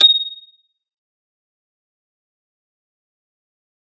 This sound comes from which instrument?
electronic guitar